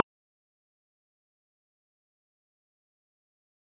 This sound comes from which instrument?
acoustic mallet percussion instrument